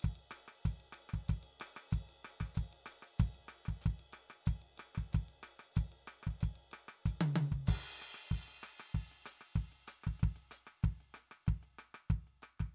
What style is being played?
Afrobeat